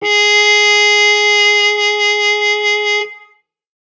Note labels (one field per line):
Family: brass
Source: acoustic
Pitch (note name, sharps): G#4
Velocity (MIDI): 127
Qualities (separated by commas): bright